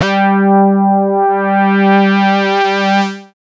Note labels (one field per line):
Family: bass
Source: synthesizer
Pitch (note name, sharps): G3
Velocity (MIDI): 75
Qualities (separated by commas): distorted, multiphonic